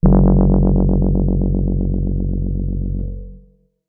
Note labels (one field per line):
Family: keyboard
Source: electronic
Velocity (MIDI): 50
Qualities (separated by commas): dark, distorted